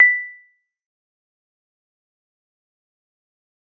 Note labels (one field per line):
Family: mallet percussion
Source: acoustic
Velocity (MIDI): 75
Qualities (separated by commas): fast decay, percussive